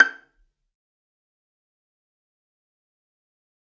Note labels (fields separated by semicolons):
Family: string; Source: acoustic; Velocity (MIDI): 127; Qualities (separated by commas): fast decay, percussive, reverb